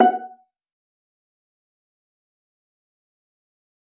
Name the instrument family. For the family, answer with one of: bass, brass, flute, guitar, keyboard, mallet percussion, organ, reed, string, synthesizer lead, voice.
string